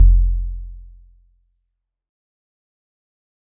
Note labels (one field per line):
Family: guitar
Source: synthesizer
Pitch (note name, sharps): F1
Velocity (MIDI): 75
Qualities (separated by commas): dark, fast decay